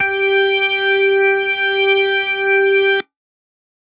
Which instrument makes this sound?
electronic organ